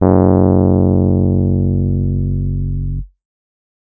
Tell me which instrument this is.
electronic keyboard